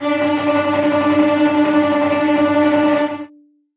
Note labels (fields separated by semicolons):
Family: string; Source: acoustic; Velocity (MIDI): 100; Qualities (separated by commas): bright, non-linear envelope, reverb